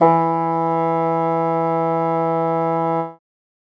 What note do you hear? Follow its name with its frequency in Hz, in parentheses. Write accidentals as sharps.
E3 (164.8 Hz)